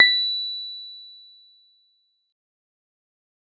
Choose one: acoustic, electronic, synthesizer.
synthesizer